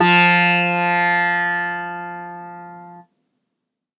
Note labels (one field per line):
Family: guitar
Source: acoustic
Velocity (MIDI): 75